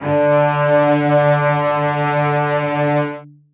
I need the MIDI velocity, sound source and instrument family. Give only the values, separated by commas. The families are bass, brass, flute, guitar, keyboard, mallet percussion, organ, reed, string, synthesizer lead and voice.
127, acoustic, string